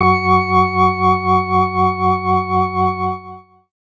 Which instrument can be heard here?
electronic organ